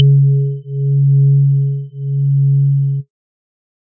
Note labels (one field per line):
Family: organ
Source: electronic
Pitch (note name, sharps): C#3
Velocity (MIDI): 50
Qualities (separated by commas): dark